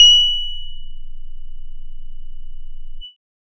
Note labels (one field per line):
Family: bass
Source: synthesizer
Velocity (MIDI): 25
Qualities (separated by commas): bright, distorted, multiphonic, tempo-synced